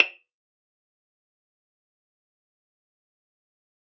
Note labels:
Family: string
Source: acoustic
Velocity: 25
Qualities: fast decay, percussive, reverb

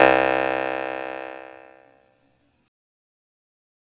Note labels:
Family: keyboard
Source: electronic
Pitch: C2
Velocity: 127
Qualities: bright, distorted

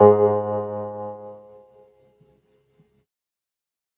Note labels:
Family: organ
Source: electronic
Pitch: G#2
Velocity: 100

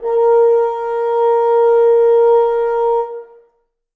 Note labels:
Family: reed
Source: acoustic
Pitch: A#4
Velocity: 50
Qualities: reverb

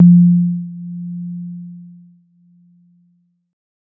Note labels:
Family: keyboard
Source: electronic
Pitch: F3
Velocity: 50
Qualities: dark

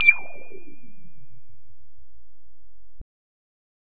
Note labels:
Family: bass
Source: synthesizer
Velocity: 75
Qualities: distorted

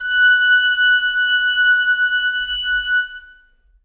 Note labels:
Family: reed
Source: acoustic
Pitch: F#6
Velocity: 100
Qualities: reverb

